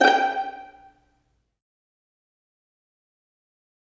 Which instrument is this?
acoustic string instrument